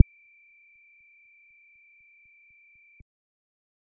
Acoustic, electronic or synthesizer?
synthesizer